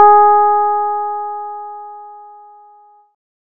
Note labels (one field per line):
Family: bass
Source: synthesizer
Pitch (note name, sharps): G#4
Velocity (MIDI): 75